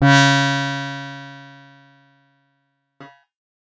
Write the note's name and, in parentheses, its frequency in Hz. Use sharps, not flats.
C#3 (138.6 Hz)